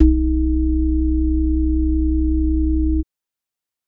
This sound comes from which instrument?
electronic organ